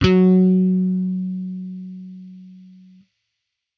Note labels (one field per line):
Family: bass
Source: electronic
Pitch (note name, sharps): F#3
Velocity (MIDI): 100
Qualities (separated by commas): distorted